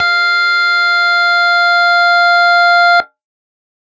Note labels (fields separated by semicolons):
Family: organ; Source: electronic; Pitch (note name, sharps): F5; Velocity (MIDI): 127; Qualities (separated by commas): distorted